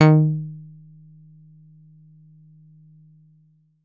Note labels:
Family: guitar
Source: synthesizer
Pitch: D#3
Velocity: 50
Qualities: percussive

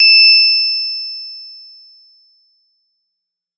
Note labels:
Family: guitar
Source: synthesizer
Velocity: 127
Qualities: bright

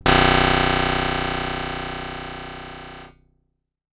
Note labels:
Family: guitar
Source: acoustic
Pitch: B0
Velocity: 127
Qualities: bright

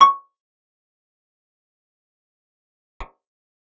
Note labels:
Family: guitar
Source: acoustic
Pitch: C#6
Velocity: 25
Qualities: fast decay, percussive, reverb

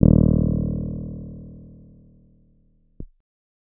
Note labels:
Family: keyboard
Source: electronic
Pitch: D#1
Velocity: 75

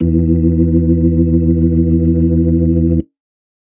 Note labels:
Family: organ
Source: electronic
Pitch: E2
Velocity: 25

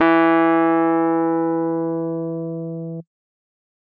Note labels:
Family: keyboard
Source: electronic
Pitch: E3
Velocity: 127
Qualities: distorted

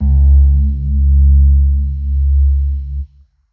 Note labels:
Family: keyboard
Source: electronic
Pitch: C#2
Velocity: 50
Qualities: dark

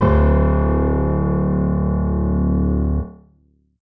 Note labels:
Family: keyboard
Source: electronic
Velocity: 75

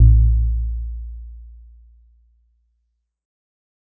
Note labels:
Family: guitar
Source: synthesizer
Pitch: A#1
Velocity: 25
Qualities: dark

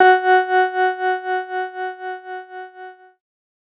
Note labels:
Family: keyboard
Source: electronic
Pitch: F#4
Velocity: 100

